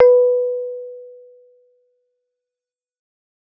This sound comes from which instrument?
electronic keyboard